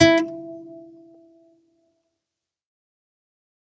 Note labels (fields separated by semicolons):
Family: string; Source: acoustic; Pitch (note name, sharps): E4; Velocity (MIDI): 75; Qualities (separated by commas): fast decay, percussive, reverb